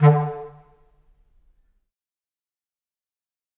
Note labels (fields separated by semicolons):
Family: reed; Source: acoustic; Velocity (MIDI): 50; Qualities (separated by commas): fast decay, percussive, reverb